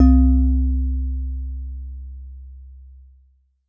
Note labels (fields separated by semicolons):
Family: mallet percussion; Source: acoustic; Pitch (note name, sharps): C2; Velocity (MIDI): 127; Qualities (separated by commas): dark